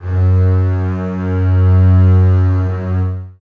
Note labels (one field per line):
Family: string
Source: acoustic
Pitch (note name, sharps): F#2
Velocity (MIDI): 127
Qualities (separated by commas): reverb